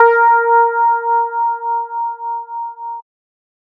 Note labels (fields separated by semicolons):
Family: bass; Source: synthesizer; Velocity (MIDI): 50